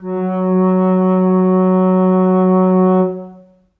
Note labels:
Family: flute; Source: acoustic; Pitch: F#3; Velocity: 100; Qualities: long release, reverb

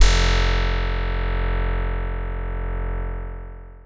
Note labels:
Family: guitar; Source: synthesizer; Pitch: F1; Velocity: 50; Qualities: bright, long release

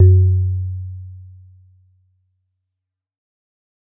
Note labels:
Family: mallet percussion; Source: acoustic; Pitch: F#2; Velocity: 127; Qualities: dark

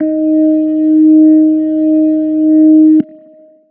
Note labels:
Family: organ; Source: electronic; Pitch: D#4; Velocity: 50; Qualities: long release

